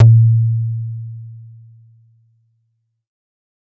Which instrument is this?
synthesizer bass